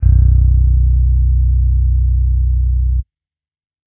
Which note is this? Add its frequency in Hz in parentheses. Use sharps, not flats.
B0 (30.87 Hz)